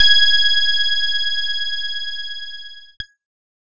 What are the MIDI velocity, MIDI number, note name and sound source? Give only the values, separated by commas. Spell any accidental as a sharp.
100, 92, G#6, electronic